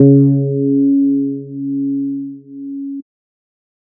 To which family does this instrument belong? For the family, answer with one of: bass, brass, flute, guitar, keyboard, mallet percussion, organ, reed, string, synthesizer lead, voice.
bass